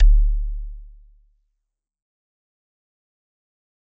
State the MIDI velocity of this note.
127